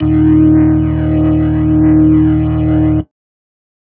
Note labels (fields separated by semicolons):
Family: keyboard; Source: electronic; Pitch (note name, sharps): D#1; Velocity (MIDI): 100; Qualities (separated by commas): distorted